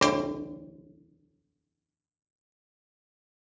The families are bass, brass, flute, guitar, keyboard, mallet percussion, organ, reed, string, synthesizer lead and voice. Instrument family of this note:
guitar